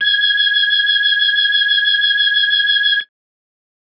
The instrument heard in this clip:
electronic organ